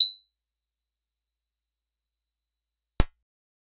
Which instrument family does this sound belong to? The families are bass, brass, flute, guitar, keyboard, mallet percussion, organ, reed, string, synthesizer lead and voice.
guitar